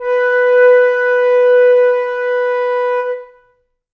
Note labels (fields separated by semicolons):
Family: flute; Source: acoustic; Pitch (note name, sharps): B4; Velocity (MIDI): 75; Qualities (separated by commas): reverb